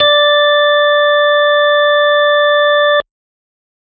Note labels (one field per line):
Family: organ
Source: electronic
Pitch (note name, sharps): D5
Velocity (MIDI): 50